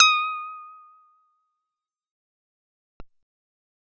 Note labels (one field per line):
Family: bass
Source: synthesizer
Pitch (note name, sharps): D#6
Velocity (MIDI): 100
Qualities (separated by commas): fast decay, percussive